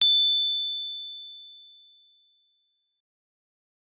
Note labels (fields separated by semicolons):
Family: keyboard; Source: electronic; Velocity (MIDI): 50; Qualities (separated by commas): bright